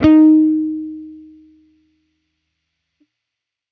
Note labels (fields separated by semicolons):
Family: bass; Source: electronic; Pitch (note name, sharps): D#4; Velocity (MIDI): 75; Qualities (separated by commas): distorted